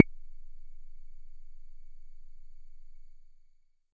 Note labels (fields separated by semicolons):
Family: bass; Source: synthesizer; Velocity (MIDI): 50